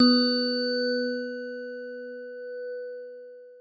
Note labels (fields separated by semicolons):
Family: mallet percussion; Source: acoustic; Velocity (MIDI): 127; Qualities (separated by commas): bright, long release